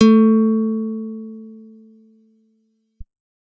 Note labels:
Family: guitar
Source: acoustic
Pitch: A3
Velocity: 100

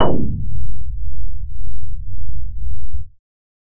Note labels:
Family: bass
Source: synthesizer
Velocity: 25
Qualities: distorted

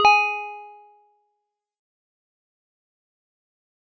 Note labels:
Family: mallet percussion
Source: acoustic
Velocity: 100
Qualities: fast decay, multiphonic, percussive

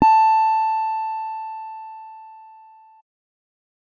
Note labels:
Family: keyboard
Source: electronic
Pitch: A5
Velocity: 25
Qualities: dark

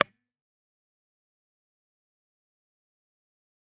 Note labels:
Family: guitar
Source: electronic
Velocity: 25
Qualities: fast decay, percussive

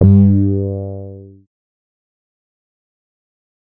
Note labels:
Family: bass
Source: synthesizer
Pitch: G2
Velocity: 50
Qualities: distorted, fast decay

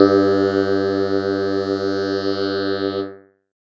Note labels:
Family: keyboard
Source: electronic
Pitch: G2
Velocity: 100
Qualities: bright, distorted, multiphonic

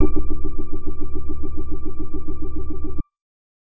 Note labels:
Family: keyboard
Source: electronic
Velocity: 25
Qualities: distorted

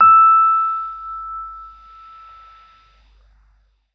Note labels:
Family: keyboard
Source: electronic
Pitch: E6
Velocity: 25

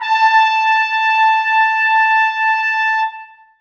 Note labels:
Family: brass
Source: acoustic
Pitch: A5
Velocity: 100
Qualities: reverb

